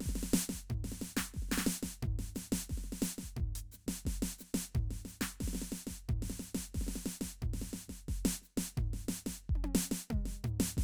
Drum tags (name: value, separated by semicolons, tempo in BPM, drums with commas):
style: samba; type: beat; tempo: 89 BPM; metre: 4/4; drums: closed hi-hat, hi-hat pedal, snare, high tom, mid tom, floor tom, kick